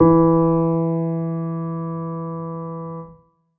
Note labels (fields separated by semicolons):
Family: keyboard; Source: acoustic; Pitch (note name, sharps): E3; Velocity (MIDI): 25; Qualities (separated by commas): reverb